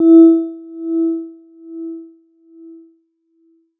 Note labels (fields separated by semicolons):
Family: mallet percussion; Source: electronic; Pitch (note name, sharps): E4; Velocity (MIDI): 75